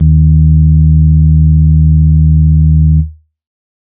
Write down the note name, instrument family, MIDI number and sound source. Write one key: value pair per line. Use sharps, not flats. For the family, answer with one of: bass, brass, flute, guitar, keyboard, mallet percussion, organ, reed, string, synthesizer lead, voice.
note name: D#2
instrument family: organ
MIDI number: 39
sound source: electronic